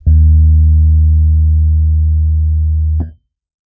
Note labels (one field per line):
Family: keyboard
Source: electronic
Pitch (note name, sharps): D#2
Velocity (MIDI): 25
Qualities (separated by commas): dark